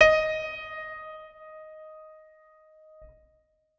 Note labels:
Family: organ; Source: electronic; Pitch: D#5; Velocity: 127; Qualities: reverb

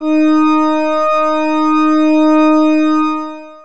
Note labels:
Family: organ; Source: electronic; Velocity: 75; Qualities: distorted, long release

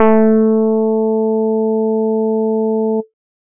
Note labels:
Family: bass; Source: synthesizer; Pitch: A3; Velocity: 100

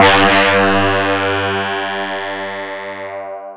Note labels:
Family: mallet percussion; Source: electronic; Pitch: G2; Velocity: 75; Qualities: bright, distorted, long release, non-linear envelope

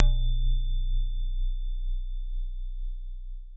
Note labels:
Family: mallet percussion; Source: acoustic; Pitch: B0; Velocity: 127; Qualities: long release

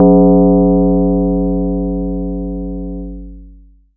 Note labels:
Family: mallet percussion; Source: acoustic; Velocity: 100; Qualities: distorted, long release

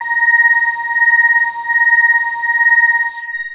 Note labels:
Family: bass; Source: synthesizer; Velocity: 127; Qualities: distorted, long release, multiphonic

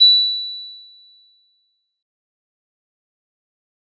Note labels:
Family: mallet percussion; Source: acoustic; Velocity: 25; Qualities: bright, fast decay

